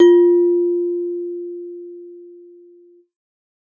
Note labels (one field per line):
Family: mallet percussion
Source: acoustic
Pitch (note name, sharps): F4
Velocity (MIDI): 100